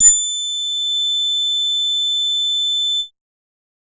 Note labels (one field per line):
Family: bass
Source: synthesizer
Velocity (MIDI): 75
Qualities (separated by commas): multiphonic